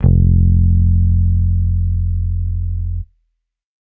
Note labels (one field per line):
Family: bass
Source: electronic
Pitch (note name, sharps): F1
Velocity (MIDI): 50